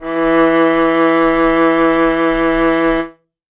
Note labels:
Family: string; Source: acoustic; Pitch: E3; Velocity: 25; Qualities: reverb

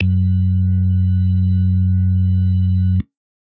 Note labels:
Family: organ; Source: electronic; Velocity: 25; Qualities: dark

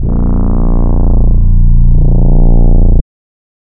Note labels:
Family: reed; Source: synthesizer; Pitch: A#0; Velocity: 50; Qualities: distorted, non-linear envelope

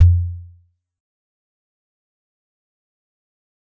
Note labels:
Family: mallet percussion; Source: acoustic; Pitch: F2; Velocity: 50; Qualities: dark, fast decay, percussive

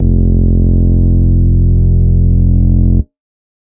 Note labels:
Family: organ; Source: electronic; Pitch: F1; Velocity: 100; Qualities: distorted

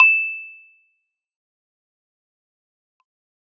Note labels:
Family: keyboard; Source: electronic; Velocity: 127; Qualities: bright, fast decay, percussive

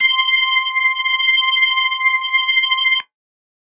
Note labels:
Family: organ; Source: electronic; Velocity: 75

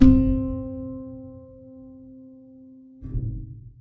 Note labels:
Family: keyboard; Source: acoustic; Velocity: 25; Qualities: dark, reverb

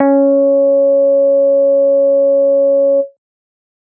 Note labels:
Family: bass; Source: synthesizer; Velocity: 75

